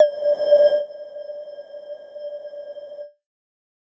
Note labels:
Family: mallet percussion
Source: electronic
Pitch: D5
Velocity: 127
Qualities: non-linear envelope

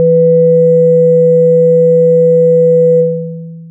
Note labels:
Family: synthesizer lead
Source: synthesizer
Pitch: E3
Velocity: 50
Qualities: long release

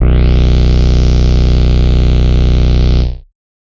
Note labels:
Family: bass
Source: synthesizer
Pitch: B0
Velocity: 25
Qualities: bright, distorted

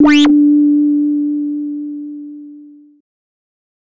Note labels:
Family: bass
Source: synthesizer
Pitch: D4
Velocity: 100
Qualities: distorted

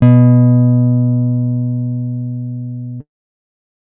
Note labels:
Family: guitar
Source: acoustic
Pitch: B2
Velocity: 25

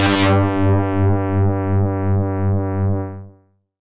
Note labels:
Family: bass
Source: synthesizer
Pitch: G2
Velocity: 127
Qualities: bright, distorted, tempo-synced

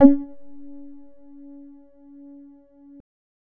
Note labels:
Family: bass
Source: synthesizer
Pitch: C#4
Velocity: 25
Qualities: dark, distorted

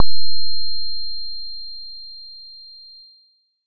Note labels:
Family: bass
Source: synthesizer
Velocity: 100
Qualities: distorted

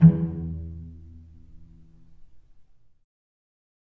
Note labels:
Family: string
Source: acoustic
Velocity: 75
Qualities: dark, reverb

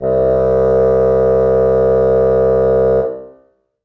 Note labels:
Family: reed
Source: acoustic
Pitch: C2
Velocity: 100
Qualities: reverb

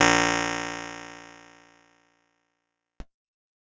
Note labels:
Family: keyboard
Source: electronic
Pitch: A#1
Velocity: 100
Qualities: bright, fast decay

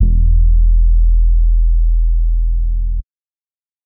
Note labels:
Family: bass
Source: synthesizer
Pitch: E1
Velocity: 75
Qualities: dark

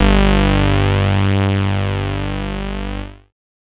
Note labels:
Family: bass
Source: synthesizer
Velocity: 100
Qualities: bright, distorted

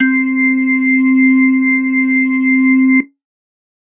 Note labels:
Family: organ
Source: electronic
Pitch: C4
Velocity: 75

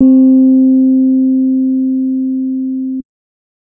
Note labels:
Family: keyboard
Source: electronic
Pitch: C4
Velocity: 25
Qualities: dark

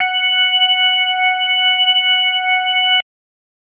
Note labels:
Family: organ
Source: electronic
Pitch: F#5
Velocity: 75

